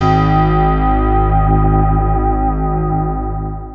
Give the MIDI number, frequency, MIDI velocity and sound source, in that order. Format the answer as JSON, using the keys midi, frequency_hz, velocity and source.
{"midi": 32, "frequency_hz": 51.91, "velocity": 75, "source": "electronic"}